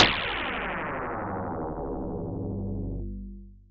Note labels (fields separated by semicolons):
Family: mallet percussion; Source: electronic; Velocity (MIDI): 127; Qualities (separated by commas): bright, long release